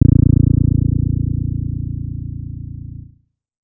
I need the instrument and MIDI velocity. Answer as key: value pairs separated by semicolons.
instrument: synthesizer bass; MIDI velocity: 50